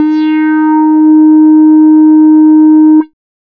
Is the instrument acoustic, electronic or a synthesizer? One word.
synthesizer